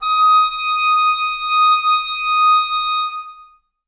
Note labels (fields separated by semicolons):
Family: reed; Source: acoustic; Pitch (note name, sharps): D#6; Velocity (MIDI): 127; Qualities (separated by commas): long release, reverb